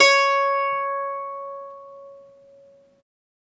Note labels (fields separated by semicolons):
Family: guitar; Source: acoustic; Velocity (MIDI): 25; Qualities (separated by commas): bright, multiphonic, reverb